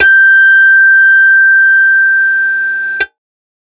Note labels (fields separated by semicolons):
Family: guitar; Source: electronic; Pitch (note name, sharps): G6; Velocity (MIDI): 100; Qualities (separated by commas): distorted